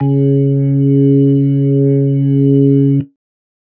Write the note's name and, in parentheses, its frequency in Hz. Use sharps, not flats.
C#3 (138.6 Hz)